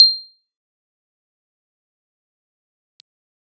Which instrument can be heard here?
electronic keyboard